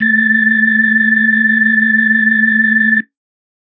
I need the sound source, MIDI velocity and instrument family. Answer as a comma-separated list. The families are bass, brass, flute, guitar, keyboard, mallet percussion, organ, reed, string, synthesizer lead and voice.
electronic, 25, organ